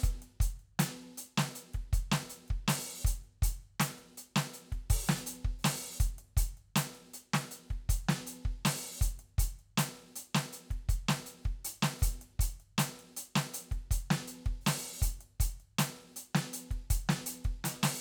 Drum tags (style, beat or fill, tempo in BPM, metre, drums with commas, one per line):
funk
beat
80 BPM
4/4
closed hi-hat, open hi-hat, hi-hat pedal, snare, kick